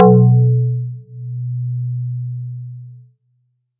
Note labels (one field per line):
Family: guitar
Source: synthesizer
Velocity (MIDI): 75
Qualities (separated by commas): dark